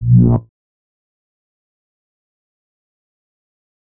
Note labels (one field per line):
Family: bass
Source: synthesizer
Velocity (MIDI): 25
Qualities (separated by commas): distorted, fast decay, percussive